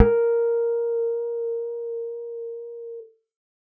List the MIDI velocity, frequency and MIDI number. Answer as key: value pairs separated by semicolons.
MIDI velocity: 75; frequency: 466.2 Hz; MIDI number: 70